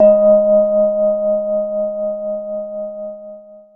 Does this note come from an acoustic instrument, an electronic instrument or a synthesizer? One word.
electronic